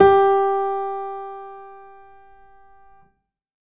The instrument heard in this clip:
acoustic keyboard